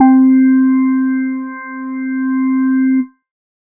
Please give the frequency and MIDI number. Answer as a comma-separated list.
261.6 Hz, 60